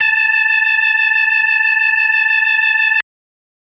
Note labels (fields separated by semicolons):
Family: organ; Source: electronic; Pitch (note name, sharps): A5; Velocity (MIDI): 50